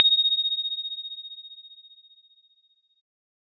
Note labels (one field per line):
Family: keyboard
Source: electronic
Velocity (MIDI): 50